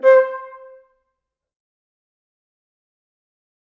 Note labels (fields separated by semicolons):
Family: flute; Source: acoustic; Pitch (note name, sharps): C5; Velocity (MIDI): 127; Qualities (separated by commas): fast decay, percussive, reverb